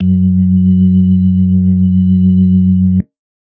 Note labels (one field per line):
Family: organ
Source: electronic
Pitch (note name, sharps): F#2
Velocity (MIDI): 127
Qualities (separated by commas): dark